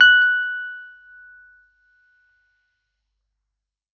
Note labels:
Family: keyboard; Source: electronic; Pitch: F#6; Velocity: 100

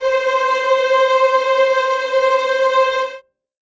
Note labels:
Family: string; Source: acoustic; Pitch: C5; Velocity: 50; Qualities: bright, non-linear envelope, reverb

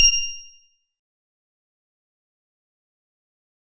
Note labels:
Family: guitar; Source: acoustic; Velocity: 50; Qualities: bright, distorted, fast decay, percussive

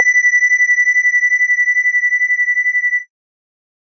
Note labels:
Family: organ; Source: electronic; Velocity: 50

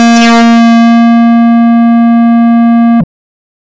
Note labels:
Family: bass; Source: synthesizer; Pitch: A#3; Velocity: 127; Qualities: bright, distorted, non-linear envelope

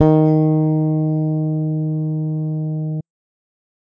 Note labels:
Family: bass; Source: electronic; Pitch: D#3; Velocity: 127

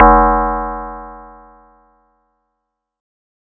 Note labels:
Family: mallet percussion; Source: acoustic; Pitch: F1; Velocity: 100

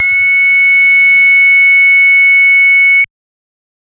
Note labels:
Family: bass; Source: synthesizer; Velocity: 127; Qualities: bright, distorted, multiphonic

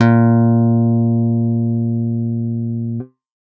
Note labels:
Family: guitar; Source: electronic; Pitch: A#2; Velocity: 75

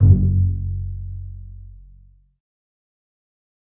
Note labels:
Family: string; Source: acoustic; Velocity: 127; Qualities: dark, fast decay, reverb

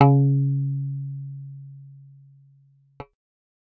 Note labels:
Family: bass; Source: synthesizer; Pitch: C#3; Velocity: 100

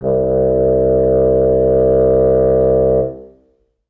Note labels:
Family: reed; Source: acoustic; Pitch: C2; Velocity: 50; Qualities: reverb

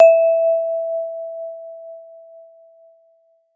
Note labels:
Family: mallet percussion; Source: acoustic; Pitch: E5; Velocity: 100

